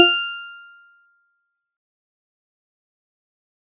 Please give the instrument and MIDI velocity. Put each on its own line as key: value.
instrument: acoustic mallet percussion instrument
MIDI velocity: 100